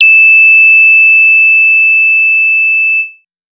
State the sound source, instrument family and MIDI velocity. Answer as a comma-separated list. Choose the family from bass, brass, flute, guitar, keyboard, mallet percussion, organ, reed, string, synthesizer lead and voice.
synthesizer, bass, 75